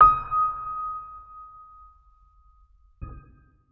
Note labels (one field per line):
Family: organ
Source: electronic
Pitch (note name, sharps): D#6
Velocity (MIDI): 50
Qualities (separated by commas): reverb